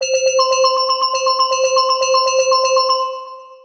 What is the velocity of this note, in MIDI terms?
100